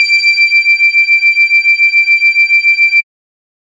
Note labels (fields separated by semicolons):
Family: bass; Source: synthesizer; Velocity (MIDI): 127; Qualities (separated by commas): distorted